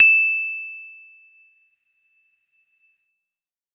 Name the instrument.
electronic keyboard